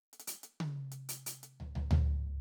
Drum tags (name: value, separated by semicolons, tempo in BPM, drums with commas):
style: rock; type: fill; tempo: 95 BPM; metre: 4/4; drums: closed hi-hat, high tom, floor tom